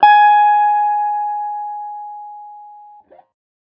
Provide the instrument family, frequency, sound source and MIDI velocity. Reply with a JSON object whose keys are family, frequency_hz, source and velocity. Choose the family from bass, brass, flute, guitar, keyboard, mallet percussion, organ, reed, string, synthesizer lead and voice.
{"family": "guitar", "frequency_hz": 830.6, "source": "electronic", "velocity": 100}